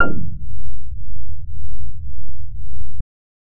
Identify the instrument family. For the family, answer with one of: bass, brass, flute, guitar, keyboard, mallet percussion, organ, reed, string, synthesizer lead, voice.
bass